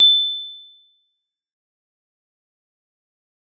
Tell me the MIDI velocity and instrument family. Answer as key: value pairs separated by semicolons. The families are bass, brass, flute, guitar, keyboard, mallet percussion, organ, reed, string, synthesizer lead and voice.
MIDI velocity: 127; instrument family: mallet percussion